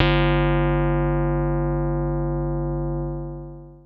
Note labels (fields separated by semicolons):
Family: keyboard; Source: electronic; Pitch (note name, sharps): G1; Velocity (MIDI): 127; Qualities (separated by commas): distorted, long release